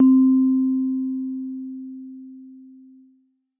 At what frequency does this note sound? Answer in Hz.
261.6 Hz